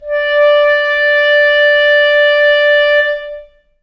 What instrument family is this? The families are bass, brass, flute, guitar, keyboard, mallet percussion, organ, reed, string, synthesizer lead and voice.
reed